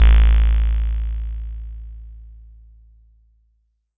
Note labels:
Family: bass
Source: synthesizer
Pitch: A1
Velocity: 100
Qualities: bright, distorted

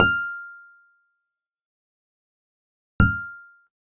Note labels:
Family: guitar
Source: acoustic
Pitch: F6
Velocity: 50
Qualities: percussive

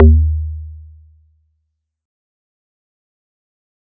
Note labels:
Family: mallet percussion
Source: acoustic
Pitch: D#2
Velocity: 75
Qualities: fast decay

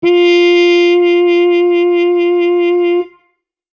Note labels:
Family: brass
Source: acoustic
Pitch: F4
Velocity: 75

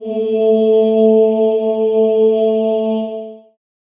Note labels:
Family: voice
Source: acoustic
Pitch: A3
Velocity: 100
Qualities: dark, reverb

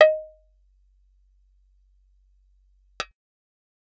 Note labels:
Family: bass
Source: synthesizer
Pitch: D#5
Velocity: 127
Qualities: percussive

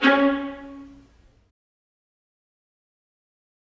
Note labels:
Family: string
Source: acoustic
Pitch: C#4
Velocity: 25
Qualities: fast decay, reverb

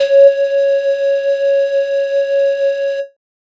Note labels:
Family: flute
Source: synthesizer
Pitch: C#5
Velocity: 100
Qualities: distorted

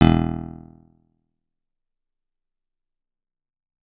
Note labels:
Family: guitar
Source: acoustic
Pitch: E1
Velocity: 127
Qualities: fast decay, percussive

